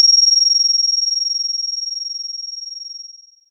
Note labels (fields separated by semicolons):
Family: guitar; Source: synthesizer; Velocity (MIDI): 75; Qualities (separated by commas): bright